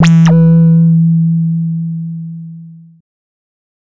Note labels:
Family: bass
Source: synthesizer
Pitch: E3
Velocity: 127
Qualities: distorted

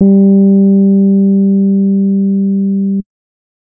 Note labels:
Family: keyboard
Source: electronic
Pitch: G3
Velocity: 50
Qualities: dark

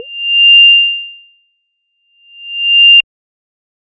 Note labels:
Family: bass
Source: synthesizer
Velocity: 127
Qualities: distorted

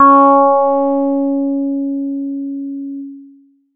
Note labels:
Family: bass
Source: synthesizer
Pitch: C#4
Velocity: 75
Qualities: distorted

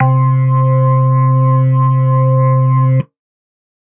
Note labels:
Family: organ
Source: electronic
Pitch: C3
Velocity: 25

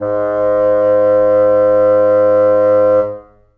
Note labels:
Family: reed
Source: acoustic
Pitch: G#2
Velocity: 75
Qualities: reverb

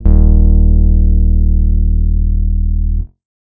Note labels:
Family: guitar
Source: acoustic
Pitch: D#1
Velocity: 100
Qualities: dark

